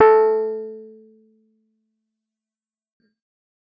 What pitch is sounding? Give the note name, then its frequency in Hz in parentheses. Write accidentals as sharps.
A4 (440 Hz)